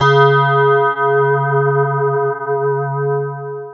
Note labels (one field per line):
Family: guitar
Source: electronic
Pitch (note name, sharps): C#3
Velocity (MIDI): 127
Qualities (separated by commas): long release, multiphonic, non-linear envelope